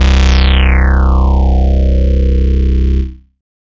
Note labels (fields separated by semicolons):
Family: bass; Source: synthesizer; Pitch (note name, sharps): C1; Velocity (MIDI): 100; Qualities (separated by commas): bright, distorted, non-linear envelope